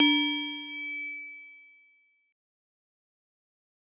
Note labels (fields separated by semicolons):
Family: mallet percussion; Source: acoustic; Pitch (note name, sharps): D4; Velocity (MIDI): 127; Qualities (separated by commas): fast decay